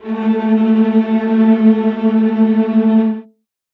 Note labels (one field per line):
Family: string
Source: acoustic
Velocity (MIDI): 50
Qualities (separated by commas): non-linear envelope, reverb